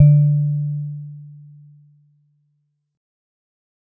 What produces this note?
acoustic mallet percussion instrument